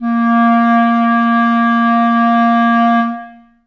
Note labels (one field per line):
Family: reed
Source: acoustic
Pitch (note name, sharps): A#3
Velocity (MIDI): 75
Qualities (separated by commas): long release, reverb